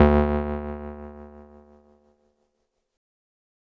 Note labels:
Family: keyboard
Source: electronic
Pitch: D2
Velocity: 50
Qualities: distorted

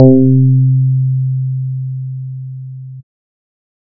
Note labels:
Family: bass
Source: synthesizer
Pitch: C3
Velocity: 75

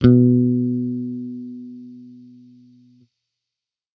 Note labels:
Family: bass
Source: electronic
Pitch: B2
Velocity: 25

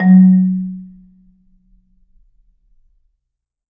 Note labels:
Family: mallet percussion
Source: acoustic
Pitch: F#3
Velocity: 75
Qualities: dark, reverb

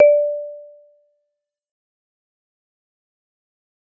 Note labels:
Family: mallet percussion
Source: acoustic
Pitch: D5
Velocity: 100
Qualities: fast decay, percussive

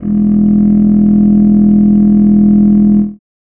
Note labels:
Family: reed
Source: acoustic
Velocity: 25

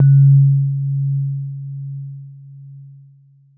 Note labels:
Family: keyboard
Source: electronic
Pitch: C#3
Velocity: 75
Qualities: dark

